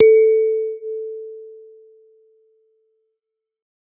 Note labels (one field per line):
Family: mallet percussion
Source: acoustic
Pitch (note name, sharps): A4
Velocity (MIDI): 100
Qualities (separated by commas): non-linear envelope